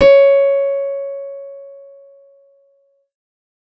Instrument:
synthesizer keyboard